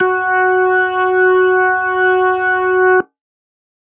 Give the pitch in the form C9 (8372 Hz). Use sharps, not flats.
F#4 (370 Hz)